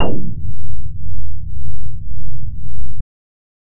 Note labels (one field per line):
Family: bass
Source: synthesizer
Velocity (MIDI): 50